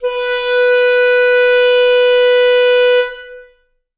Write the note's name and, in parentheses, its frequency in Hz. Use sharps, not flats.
B4 (493.9 Hz)